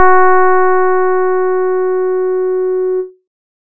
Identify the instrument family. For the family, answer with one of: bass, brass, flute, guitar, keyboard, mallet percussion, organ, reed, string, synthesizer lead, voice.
keyboard